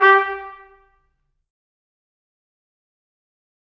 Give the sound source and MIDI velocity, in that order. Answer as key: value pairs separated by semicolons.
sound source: acoustic; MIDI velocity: 75